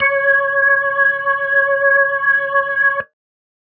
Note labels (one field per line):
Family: organ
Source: electronic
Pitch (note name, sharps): C#5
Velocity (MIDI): 25